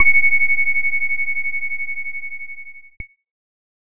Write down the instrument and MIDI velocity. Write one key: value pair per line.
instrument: electronic keyboard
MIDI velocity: 25